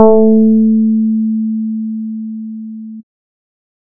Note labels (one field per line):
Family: bass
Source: synthesizer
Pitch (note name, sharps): A3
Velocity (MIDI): 50